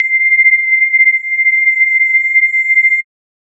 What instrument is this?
electronic mallet percussion instrument